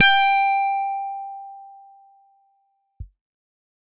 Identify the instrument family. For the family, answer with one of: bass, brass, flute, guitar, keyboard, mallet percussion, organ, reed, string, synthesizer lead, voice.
guitar